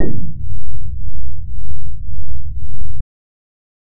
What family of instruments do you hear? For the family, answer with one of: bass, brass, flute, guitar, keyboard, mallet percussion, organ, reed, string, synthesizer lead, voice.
bass